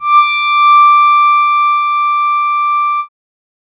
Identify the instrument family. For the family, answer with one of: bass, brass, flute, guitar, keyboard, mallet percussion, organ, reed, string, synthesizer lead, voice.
keyboard